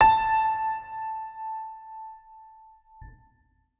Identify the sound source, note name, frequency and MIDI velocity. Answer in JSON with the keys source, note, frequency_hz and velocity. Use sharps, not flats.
{"source": "electronic", "note": "A5", "frequency_hz": 880, "velocity": 100}